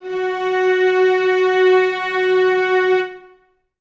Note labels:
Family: string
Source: acoustic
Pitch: F#4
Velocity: 75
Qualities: reverb

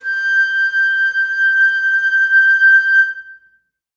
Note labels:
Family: flute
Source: acoustic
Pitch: G6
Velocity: 25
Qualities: reverb

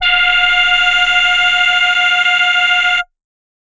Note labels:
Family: voice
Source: synthesizer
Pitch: F5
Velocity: 75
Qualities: multiphonic

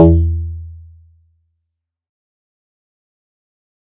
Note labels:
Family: guitar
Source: synthesizer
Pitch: E2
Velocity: 100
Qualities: dark, fast decay

